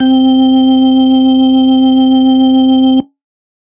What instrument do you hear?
electronic organ